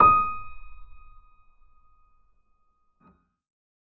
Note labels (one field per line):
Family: keyboard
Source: acoustic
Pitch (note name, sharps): D#6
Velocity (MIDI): 25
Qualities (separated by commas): reverb